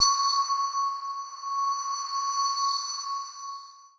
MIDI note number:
85